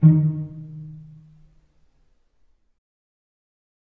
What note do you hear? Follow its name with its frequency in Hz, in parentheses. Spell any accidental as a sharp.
D#3 (155.6 Hz)